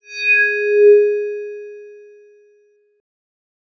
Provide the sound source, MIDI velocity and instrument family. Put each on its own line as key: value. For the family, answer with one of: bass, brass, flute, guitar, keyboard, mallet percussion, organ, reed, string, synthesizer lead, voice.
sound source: electronic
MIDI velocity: 127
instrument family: mallet percussion